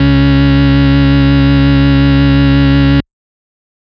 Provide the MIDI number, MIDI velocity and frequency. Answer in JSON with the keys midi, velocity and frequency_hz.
{"midi": 37, "velocity": 75, "frequency_hz": 69.3}